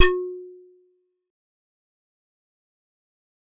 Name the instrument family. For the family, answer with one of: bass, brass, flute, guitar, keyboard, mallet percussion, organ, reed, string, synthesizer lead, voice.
keyboard